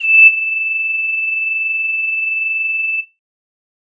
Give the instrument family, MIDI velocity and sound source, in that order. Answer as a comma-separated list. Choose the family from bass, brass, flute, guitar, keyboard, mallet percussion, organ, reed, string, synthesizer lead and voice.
flute, 25, synthesizer